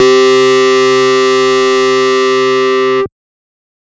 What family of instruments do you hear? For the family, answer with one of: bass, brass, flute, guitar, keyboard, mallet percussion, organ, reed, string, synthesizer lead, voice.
bass